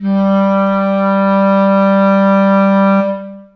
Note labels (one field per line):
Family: reed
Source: acoustic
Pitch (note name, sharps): G3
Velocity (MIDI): 100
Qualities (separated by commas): long release, reverb